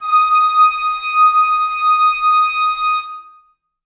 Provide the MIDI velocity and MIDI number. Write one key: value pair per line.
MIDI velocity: 75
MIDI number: 87